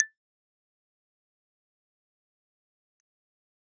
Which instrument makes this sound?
electronic keyboard